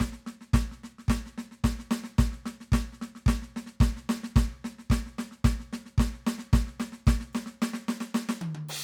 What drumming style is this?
rock